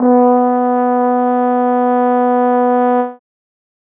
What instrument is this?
acoustic brass instrument